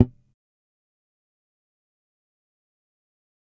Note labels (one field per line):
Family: bass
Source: electronic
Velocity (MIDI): 25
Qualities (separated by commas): fast decay, percussive